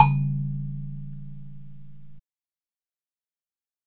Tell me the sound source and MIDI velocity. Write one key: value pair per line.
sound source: acoustic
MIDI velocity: 50